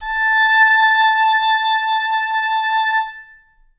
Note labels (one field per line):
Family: reed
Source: acoustic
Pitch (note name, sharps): A5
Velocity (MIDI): 100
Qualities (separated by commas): reverb